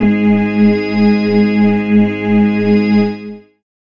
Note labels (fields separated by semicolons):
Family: organ; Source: electronic; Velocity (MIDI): 50; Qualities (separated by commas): long release, reverb